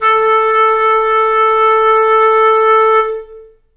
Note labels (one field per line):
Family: reed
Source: acoustic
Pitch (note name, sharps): A4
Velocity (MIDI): 50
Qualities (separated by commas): long release, reverb